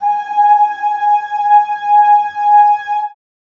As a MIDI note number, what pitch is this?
80